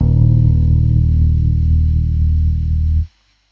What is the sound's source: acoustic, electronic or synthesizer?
electronic